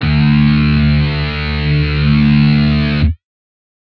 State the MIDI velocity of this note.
50